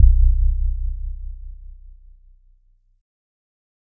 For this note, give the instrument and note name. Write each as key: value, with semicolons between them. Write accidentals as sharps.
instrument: electronic keyboard; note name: B0